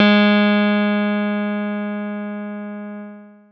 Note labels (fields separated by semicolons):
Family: keyboard; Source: electronic; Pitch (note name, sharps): G#3; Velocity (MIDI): 127; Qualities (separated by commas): distorted